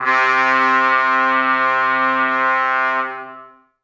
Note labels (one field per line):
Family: brass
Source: acoustic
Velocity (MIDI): 75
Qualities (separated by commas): long release, reverb